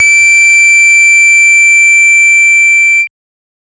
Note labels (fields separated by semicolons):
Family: bass; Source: synthesizer; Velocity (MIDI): 50; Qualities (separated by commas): bright, distorted, multiphonic